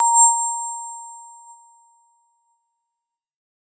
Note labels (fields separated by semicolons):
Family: keyboard; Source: electronic; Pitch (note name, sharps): A#5; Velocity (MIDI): 25; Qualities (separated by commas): bright